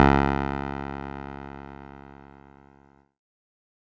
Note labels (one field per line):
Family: keyboard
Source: electronic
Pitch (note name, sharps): C#2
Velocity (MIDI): 127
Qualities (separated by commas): distorted